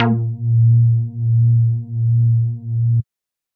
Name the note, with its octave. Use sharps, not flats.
A#2